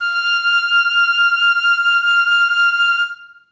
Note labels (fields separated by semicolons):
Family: flute; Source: acoustic; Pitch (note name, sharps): F6; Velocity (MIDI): 25; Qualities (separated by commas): reverb